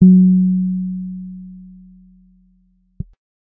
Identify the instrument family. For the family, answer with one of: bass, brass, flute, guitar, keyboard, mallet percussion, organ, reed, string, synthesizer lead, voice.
bass